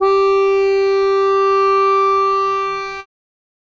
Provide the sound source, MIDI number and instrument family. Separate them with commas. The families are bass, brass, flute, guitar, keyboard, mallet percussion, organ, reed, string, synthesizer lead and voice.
acoustic, 67, reed